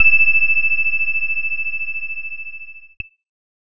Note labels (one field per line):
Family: keyboard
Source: electronic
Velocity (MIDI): 50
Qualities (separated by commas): distorted